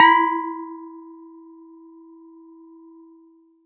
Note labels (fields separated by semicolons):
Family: mallet percussion; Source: acoustic; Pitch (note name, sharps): E4; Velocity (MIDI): 127